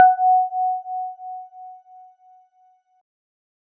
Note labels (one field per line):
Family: keyboard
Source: electronic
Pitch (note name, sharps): F#5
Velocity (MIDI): 50